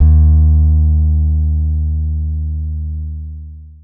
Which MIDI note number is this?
39